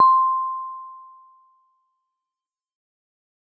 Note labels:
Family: mallet percussion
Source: acoustic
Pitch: C6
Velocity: 127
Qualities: fast decay

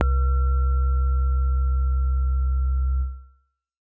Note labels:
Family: keyboard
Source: acoustic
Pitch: C2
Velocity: 50

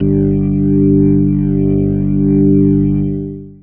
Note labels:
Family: organ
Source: electronic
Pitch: G1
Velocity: 75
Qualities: distorted, long release

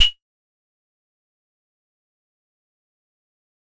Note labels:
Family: keyboard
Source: acoustic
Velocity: 50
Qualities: fast decay, percussive

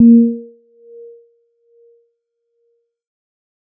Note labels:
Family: mallet percussion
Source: electronic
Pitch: A#3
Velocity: 25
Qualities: percussive

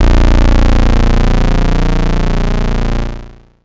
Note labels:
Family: bass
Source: synthesizer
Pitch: A#0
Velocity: 75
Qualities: bright, distorted, long release

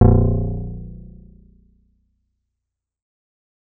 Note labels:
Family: bass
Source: synthesizer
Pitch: A#0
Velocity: 50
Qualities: fast decay

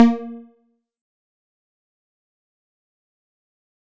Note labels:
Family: bass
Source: synthesizer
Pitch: A#3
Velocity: 127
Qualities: fast decay, percussive

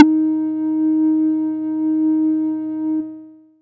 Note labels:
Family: bass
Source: synthesizer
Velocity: 50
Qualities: multiphonic

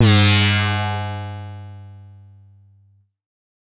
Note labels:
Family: bass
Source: synthesizer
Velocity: 75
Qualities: bright, distorted

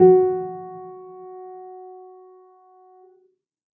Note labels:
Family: keyboard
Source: acoustic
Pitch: F#4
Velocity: 50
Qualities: dark, reverb

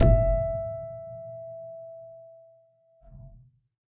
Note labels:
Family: keyboard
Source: acoustic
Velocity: 50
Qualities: dark, reverb

